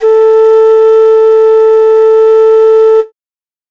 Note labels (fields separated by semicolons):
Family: flute; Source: acoustic; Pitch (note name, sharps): A4; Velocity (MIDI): 75